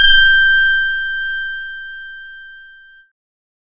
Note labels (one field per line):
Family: keyboard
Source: electronic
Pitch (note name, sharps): G6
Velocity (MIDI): 127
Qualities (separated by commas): bright, distorted